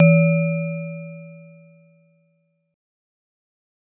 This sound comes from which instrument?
acoustic mallet percussion instrument